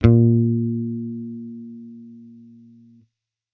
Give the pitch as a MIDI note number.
46